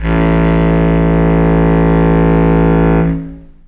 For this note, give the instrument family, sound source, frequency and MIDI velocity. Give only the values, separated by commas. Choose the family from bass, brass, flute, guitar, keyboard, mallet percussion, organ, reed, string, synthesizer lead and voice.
reed, acoustic, 55 Hz, 50